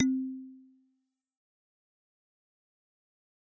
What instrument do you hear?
acoustic mallet percussion instrument